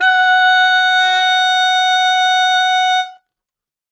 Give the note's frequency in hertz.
740 Hz